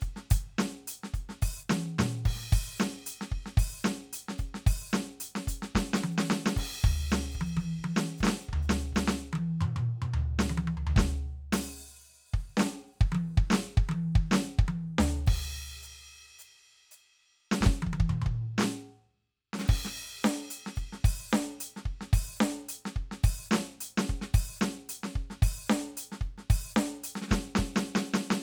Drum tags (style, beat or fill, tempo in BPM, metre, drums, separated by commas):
swing, beat, 110 BPM, 4/4, crash, closed hi-hat, open hi-hat, hi-hat pedal, snare, high tom, mid tom, floor tom, kick